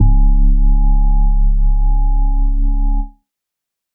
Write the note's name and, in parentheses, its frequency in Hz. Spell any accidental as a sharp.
C#1 (34.65 Hz)